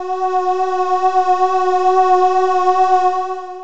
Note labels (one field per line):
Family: voice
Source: synthesizer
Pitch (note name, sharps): F#4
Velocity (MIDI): 50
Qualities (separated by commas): distorted, long release